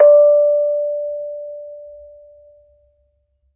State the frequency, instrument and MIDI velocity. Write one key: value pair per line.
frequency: 587.3 Hz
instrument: acoustic mallet percussion instrument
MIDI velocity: 25